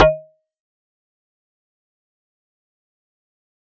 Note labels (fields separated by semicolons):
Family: mallet percussion; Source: acoustic; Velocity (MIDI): 100; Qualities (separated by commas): fast decay, percussive